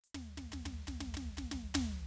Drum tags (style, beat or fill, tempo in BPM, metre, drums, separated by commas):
samba, fill, 116 BPM, 4/4, hi-hat pedal, snare, floor tom